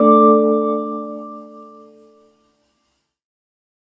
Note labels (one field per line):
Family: keyboard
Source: synthesizer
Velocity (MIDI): 127